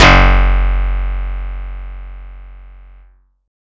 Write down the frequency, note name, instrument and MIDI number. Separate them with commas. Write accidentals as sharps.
46.25 Hz, F#1, acoustic guitar, 30